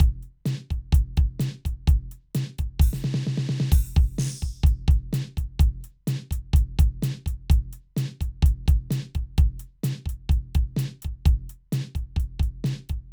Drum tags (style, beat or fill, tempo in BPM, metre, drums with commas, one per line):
rock
beat
128 BPM
4/4
crash, closed hi-hat, open hi-hat, hi-hat pedal, snare, kick